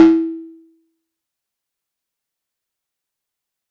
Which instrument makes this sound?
acoustic mallet percussion instrument